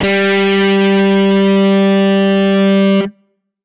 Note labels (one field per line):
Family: guitar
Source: electronic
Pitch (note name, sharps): G3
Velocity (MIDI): 100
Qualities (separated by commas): bright, distorted